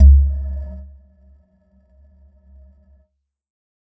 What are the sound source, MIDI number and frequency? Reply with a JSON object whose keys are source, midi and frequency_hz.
{"source": "electronic", "midi": 37, "frequency_hz": 69.3}